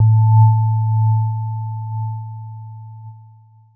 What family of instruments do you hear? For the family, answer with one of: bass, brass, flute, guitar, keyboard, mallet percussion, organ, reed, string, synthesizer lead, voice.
keyboard